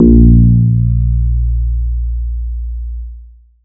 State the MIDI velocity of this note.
50